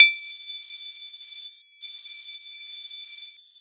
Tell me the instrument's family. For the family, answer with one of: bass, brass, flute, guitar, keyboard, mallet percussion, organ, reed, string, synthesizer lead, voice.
mallet percussion